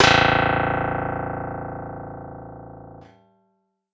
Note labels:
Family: guitar; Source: synthesizer; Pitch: A0; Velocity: 25

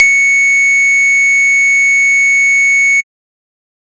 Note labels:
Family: bass; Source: synthesizer; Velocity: 100; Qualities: distorted, tempo-synced

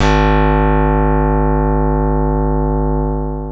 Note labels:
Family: keyboard; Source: electronic; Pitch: G#1; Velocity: 100; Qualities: bright, long release

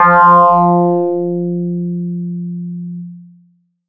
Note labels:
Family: bass; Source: synthesizer; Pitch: F3; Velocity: 127; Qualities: distorted

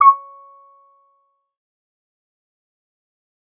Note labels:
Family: bass; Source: synthesizer; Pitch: C#6; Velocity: 25; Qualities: distorted, fast decay, percussive

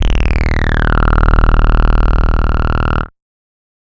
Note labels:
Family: bass; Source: synthesizer; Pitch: D#0; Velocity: 100; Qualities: bright, distorted, multiphonic

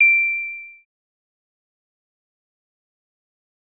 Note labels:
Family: synthesizer lead; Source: synthesizer; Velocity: 75; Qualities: distorted, fast decay

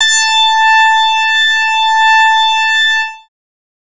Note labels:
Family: bass; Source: synthesizer; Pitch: A5; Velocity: 100; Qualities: bright, distorted

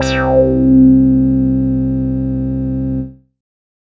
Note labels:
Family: bass; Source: synthesizer; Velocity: 75; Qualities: distorted, non-linear envelope

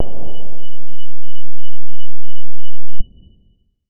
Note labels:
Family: guitar; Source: electronic; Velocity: 75; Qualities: dark, distorted

